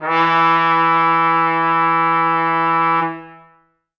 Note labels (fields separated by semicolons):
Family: brass; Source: acoustic; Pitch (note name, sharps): E3; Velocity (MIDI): 100; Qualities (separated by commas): reverb